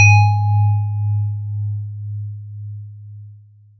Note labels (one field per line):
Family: mallet percussion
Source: acoustic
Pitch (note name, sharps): G#2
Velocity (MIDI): 100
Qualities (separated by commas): long release